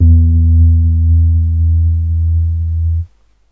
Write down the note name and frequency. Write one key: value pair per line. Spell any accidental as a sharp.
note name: E2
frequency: 82.41 Hz